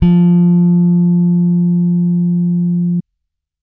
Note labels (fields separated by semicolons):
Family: bass; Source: electronic; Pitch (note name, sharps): F3; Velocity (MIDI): 50